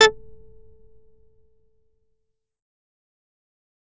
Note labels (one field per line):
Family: bass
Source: synthesizer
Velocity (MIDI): 127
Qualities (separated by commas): distorted, fast decay, percussive